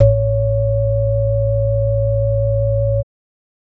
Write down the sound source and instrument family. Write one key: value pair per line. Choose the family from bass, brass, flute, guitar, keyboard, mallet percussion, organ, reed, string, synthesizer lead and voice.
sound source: electronic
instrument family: organ